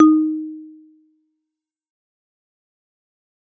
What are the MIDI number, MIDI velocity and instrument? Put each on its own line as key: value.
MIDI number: 63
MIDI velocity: 100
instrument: acoustic mallet percussion instrument